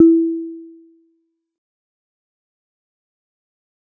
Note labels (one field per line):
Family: mallet percussion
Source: acoustic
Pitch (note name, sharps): E4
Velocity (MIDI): 50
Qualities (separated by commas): fast decay, percussive